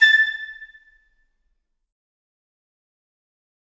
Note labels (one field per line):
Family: flute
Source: acoustic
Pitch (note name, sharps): A6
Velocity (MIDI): 25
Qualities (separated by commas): fast decay, percussive, reverb